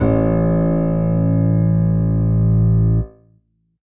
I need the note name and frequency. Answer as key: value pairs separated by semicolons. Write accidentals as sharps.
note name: A1; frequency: 55 Hz